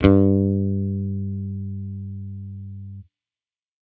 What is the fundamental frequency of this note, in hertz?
98 Hz